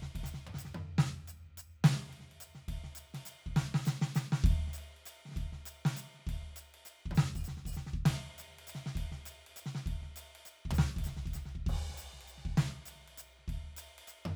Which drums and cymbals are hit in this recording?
crash, ride, ride bell, percussion, snare, mid tom, floor tom and kick